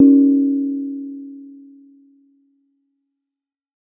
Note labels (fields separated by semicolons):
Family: mallet percussion; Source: acoustic; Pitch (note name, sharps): C#4; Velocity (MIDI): 100; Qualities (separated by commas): dark, reverb